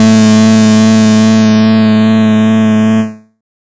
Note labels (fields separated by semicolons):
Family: bass; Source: synthesizer; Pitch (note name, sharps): A2; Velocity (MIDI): 127; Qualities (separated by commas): bright, distorted, non-linear envelope